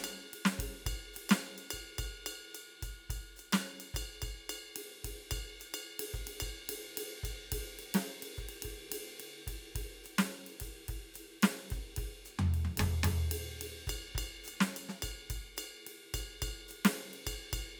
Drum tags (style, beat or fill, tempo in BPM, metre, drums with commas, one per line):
ijexá
beat
108 BPM
4/4
ride, ride bell, closed hi-hat, hi-hat pedal, snare, floor tom, kick